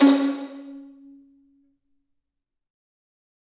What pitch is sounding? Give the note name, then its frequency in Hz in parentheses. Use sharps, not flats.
C#4 (277.2 Hz)